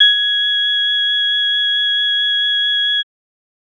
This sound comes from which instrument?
electronic organ